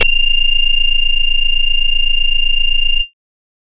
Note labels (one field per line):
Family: bass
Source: synthesizer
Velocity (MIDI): 100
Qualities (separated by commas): bright, distorted, multiphonic, tempo-synced